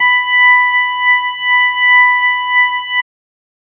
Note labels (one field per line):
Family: organ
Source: electronic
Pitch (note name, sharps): B5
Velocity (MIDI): 50